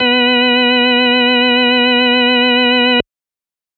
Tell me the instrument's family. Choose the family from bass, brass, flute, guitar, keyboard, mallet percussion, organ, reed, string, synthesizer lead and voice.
organ